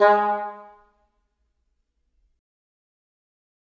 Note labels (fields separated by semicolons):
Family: reed; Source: acoustic; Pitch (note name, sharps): G#3; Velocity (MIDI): 25; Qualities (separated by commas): fast decay, reverb